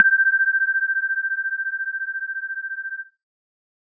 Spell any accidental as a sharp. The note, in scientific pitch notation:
G6